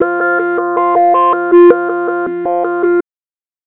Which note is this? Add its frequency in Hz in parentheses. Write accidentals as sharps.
F4 (349.2 Hz)